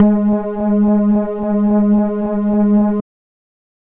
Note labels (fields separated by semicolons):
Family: bass; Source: synthesizer; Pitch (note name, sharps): G#3; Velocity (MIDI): 127; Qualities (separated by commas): dark